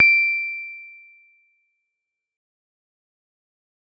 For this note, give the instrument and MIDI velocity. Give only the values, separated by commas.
electronic keyboard, 25